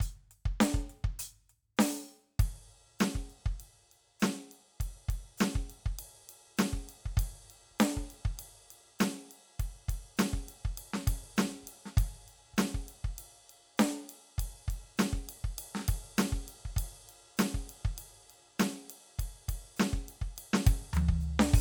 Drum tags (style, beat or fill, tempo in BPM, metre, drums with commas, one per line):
Latin funk
beat
100 BPM
4/4
crash, ride, closed hi-hat, open hi-hat, hi-hat pedal, snare, high tom, floor tom, kick